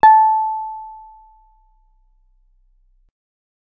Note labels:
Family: guitar; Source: acoustic; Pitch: A5; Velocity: 25

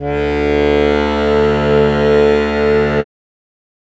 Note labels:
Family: keyboard; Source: acoustic; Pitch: D2; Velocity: 100

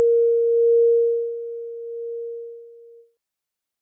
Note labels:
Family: keyboard; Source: electronic; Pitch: A#4; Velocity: 127; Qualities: multiphonic

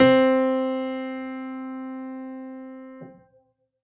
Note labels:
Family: keyboard; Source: acoustic; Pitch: C4; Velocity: 75

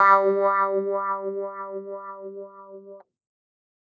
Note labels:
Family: keyboard; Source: electronic; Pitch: G3; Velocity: 100

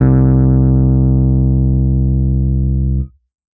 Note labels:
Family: keyboard; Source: electronic; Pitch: C2; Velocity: 100; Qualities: distorted

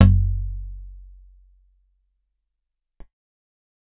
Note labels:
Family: guitar; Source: acoustic; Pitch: F#1; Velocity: 127; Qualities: dark

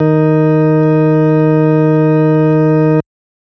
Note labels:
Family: organ; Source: electronic; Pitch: D#3; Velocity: 50

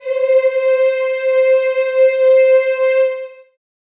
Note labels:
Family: voice; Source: acoustic; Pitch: C5; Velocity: 127; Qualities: reverb

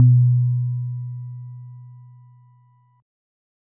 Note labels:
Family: keyboard; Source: electronic; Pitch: B2; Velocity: 25; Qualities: dark

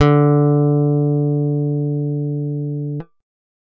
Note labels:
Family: guitar; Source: acoustic; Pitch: D3; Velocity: 25

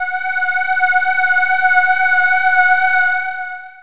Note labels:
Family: voice; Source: synthesizer; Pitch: F#5; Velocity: 50; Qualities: distorted, long release

